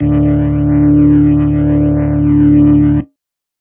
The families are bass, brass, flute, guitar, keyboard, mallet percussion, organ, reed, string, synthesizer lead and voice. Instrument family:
keyboard